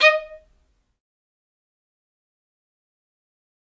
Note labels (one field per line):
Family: string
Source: acoustic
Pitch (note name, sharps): D#5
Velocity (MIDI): 25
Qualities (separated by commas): fast decay, percussive, reverb